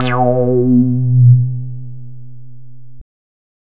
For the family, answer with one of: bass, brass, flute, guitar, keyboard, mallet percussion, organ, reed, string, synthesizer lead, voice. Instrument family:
bass